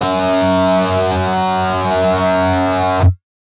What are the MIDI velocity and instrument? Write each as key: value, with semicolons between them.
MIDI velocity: 75; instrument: electronic guitar